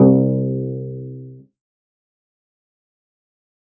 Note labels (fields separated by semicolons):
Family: string; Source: acoustic; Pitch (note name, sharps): C2; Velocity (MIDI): 75; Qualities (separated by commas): dark, fast decay, reverb